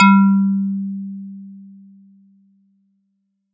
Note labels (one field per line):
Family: mallet percussion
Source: acoustic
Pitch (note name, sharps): G3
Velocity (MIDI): 100